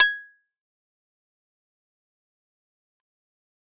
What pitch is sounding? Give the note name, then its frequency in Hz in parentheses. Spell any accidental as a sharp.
G#6 (1661 Hz)